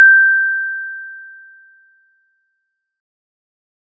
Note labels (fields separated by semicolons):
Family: mallet percussion; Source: acoustic; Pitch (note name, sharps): G6; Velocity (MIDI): 75